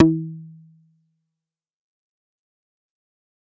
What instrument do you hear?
synthesizer bass